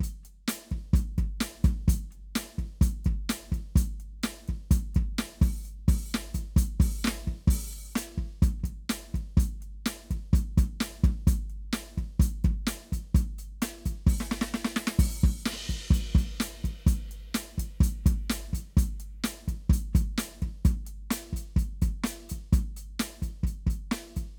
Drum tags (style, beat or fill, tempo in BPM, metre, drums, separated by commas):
rock, beat, 128 BPM, 4/4, crash, closed hi-hat, open hi-hat, hi-hat pedal, snare, kick